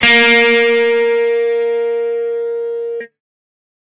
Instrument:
electronic guitar